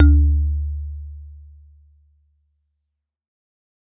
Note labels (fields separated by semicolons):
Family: mallet percussion; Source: acoustic; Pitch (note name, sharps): D2; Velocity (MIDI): 100; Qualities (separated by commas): dark